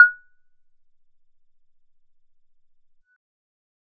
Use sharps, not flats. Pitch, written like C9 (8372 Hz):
F#6 (1480 Hz)